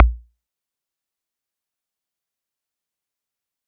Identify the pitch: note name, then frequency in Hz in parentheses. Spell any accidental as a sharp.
A#1 (58.27 Hz)